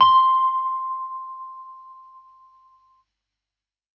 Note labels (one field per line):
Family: keyboard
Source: electronic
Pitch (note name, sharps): C6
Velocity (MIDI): 100